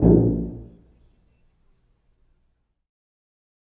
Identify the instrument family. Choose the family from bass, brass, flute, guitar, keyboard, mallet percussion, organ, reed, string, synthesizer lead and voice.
brass